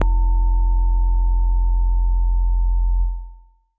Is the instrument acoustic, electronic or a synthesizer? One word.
acoustic